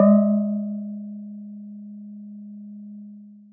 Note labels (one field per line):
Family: mallet percussion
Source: acoustic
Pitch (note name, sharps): G#3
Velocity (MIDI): 50